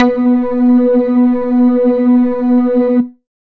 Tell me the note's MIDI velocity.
50